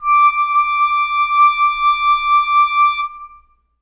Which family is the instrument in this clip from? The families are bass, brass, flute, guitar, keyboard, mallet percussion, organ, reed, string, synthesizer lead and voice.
reed